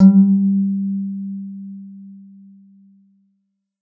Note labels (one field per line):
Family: guitar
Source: electronic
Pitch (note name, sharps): G3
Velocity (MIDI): 75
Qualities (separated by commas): dark, reverb